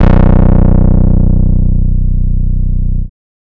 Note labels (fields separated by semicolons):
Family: bass; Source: synthesizer; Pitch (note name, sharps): B0; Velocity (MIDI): 75; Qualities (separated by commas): distorted